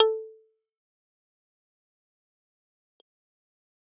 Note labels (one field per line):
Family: keyboard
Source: electronic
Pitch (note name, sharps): A4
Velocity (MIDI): 100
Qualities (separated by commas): fast decay, percussive